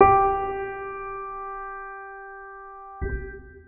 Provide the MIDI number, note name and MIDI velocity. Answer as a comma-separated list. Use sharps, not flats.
67, G4, 25